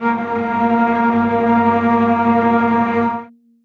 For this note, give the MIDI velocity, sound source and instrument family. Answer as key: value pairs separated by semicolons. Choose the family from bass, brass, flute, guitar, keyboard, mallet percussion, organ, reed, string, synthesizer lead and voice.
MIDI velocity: 50; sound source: acoustic; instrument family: string